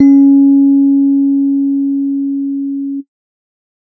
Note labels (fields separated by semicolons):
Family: keyboard; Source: electronic; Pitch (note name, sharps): C#4; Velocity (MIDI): 127